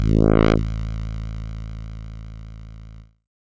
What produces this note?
synthesizer keyboard